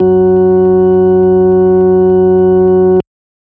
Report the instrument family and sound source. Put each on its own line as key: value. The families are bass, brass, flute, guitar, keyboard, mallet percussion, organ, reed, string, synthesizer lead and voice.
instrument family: organ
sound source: electronic